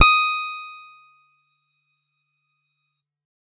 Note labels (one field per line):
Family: guitar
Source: electronic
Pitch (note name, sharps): D#6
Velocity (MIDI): 75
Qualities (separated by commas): bright